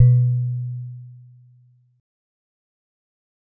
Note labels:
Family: mallet percussion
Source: acoustic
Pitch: B2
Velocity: 25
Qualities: dark, fast decay

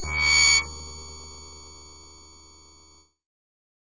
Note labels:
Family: keyboard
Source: synthesizer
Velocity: 50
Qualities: bright, distorted

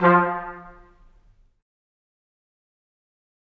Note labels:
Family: brass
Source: acoustic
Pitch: F3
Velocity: 50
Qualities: fast decay, percussive, reverb

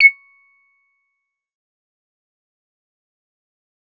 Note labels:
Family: bass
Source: synthesizer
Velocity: 50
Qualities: distorted, fast decay, percussive

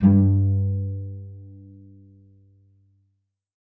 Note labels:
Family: string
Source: acoustic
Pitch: G2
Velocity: 75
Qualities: dark, reverb

